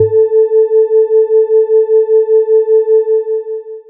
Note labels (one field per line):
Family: bass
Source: synthesizer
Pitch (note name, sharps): A4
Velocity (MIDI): 50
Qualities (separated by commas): long release